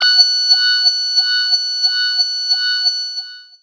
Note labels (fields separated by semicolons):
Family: voice; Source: synthesizer; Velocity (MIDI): 50; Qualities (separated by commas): bright, long release, non-linear envelope, tempo-synced